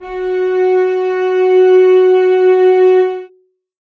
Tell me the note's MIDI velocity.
75